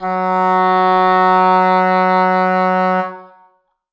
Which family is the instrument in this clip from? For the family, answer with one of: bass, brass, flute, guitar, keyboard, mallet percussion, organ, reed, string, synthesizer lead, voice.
reed